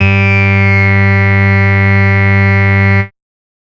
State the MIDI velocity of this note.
25